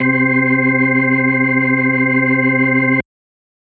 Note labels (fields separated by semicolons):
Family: organ; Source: electronic; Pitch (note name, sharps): C3; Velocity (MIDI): 127